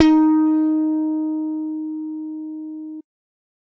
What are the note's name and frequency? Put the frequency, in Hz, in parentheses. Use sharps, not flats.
D#4 (311.1 Hz)